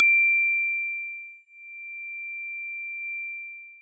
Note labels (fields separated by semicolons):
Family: mallet percussion; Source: acoustic; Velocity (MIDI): 127; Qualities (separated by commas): bright, distorted, long release